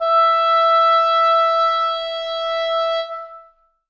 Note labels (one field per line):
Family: reed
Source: acoustic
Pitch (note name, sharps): E5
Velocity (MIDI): 127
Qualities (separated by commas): reverb